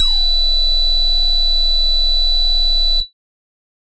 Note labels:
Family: bass; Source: synthesizer; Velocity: 127; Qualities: bright, distorted, multiphonic, tempo-synced

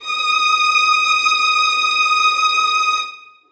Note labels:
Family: string; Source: acoustic; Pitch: D#6; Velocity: 75; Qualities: bright, reverb

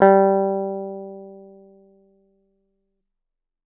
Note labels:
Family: guitar; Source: acoustic; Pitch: G3; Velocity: 75

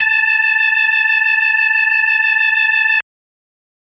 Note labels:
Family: organ; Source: electronic; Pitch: A5; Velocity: 75

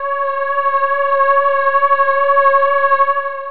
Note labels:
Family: voice; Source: synthesizer; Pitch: C#5; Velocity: 75; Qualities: distorted, long release

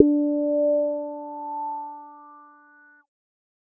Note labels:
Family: bass; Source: synthesizer; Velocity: 25

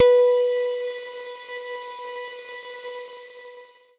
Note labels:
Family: guitar; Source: electronic; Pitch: B4; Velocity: 75; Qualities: long release

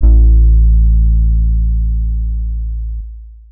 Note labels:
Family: guitar; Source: electronic; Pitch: A1; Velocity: 25; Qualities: distorted, long release

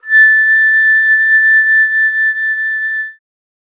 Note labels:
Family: flute; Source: acoustic; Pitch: A6; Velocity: 75; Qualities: bright

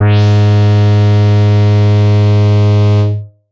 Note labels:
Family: bass; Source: synthesizer; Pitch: G#2; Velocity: 75; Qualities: distorted

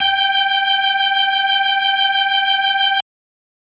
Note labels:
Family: organ; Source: electronic; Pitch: G5; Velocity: 127

